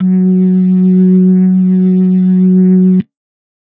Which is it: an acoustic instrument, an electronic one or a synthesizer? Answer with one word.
electronic